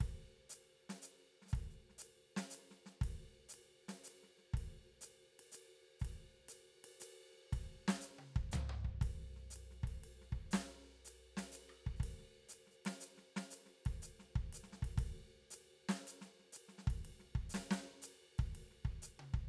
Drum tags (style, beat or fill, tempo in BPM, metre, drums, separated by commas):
jazz, beat, 120 BPM, 3/4, ride, hi-hat pedal, snare, cross-stick, high tom, mid tom, floor tom, kick